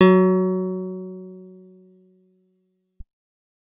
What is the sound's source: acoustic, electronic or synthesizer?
acoustic